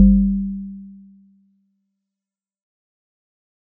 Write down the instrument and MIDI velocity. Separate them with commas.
acoustic mallet percussion instrument, 127